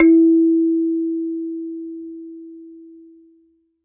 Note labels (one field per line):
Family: mallet percussion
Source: acoustic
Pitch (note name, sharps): E4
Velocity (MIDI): 127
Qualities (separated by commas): reverb